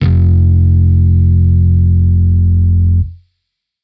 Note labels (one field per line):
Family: bass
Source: electronic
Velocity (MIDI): 75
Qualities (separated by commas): distorted